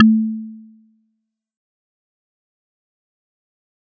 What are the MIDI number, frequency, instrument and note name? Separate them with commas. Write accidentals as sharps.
57, 220 Hz, acoustic mallet percussion instrument, A3